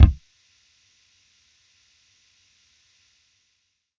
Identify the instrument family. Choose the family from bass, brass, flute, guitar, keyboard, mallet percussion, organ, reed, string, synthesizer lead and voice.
bass